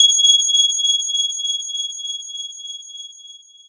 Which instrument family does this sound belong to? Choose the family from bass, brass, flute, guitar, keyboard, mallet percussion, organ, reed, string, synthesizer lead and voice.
mallet percussion